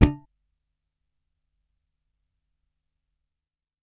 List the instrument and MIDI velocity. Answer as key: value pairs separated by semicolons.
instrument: electronic bass; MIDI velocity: 100